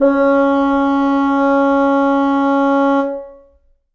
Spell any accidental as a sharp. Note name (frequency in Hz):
C#4 (277.2 Hz)